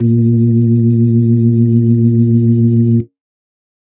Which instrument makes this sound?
electronic organ